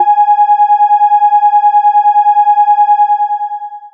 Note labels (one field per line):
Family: bass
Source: synthesizer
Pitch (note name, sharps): G#5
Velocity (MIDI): 75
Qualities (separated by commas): long release